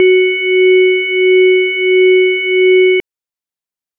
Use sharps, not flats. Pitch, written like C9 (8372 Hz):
F#4 (370 Hz)